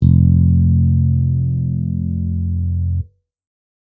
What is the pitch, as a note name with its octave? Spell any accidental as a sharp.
F1